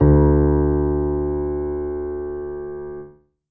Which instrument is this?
acoustic keyboard